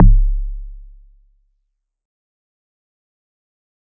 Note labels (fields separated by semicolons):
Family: mallet percussion; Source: acoustic; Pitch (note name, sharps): C#1; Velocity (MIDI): 75; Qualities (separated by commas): fast decay